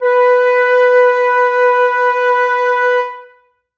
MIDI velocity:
127